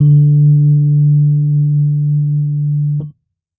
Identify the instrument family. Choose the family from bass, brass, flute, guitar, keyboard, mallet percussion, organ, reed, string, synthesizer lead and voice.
keyboard